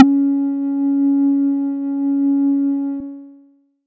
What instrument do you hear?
synthesizer bass